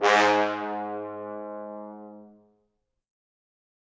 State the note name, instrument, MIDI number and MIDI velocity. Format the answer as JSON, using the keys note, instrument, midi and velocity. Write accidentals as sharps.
{"note": "G#2", "instrument": "acoustic brass instrument", "midi": 44, "velocity": 75}